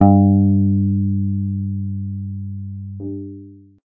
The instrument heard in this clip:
electronic guitar